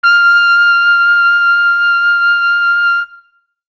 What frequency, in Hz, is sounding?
1397 Hz